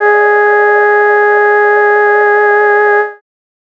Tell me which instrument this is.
synthesizer voice